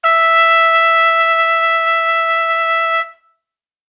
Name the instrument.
acoustic brass instrument